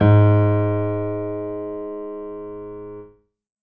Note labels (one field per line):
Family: keyboard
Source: acoustic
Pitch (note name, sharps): G#2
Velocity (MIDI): 75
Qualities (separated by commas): reverb